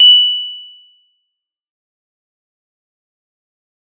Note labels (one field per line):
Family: mallet percussion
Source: acoustic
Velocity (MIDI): 127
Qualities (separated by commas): bright, fast decay, percussive